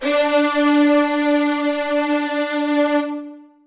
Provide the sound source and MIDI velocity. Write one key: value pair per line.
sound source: acoustic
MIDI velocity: 127